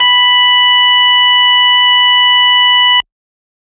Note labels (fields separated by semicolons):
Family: organ; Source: electronic; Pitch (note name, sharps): B5; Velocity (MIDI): 100